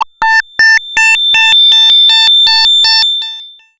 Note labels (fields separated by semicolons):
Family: bass; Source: synthesizer; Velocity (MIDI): 25; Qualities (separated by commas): bright, distorted, long release, multiphonic, tempo-synced